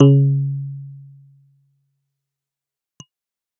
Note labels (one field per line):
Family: keyboard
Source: electronic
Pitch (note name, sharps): C#3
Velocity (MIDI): 75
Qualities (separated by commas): fast decay